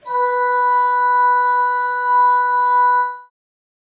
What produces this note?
acoustic organ